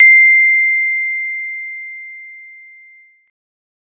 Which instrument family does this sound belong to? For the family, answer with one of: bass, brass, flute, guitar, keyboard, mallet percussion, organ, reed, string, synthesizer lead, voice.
mallet percussion